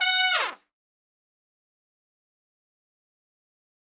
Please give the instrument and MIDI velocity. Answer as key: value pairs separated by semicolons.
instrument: acoustic brass instrument; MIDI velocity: 127